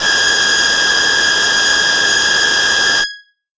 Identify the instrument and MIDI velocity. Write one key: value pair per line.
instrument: electronic guitar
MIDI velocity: 25